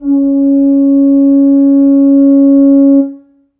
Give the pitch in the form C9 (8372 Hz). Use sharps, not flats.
C#4 (277.2 Hz)